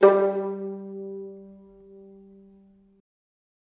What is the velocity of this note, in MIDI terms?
100